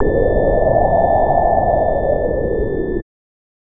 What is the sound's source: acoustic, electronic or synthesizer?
synthesizer